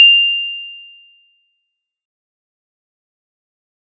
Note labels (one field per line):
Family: mallet percussion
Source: acoustic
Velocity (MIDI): 127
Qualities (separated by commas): bright, fast decay